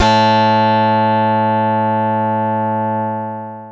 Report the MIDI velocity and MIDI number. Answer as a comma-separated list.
127, 45